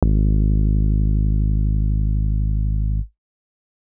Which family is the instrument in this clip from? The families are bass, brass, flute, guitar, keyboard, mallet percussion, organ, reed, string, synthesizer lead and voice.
keyboard